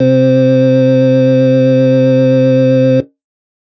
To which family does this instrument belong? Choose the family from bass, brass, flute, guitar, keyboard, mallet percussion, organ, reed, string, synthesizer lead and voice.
organ